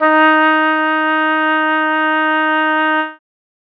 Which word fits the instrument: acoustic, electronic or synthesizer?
acoustic